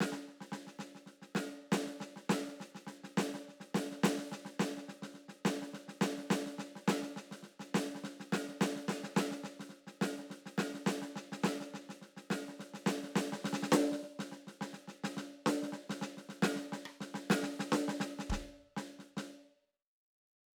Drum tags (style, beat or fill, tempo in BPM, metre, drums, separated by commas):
rock, beat, 105 BPM, 4/4, snare, cross-stick, kick